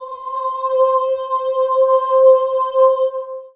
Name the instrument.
acoustic voice